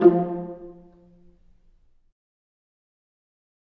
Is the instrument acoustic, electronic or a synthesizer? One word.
acoustic